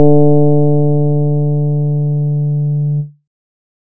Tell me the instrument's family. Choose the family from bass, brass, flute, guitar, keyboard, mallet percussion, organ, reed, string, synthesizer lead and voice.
keyboard